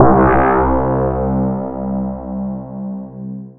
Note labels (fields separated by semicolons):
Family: mallet percussion; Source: electronic; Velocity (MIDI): 25; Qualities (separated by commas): distorted, long release, non-linear envelope